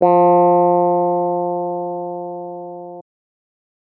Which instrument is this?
electronic keyboard